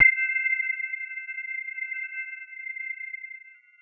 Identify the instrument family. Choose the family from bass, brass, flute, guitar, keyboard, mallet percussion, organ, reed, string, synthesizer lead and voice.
mallet percussion